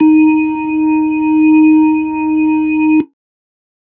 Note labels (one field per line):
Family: keyboard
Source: electronic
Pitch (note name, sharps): D#4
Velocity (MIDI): 100